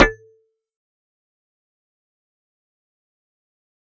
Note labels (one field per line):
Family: mallet percussion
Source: acoustic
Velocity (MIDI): 100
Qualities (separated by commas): fast decay, percussive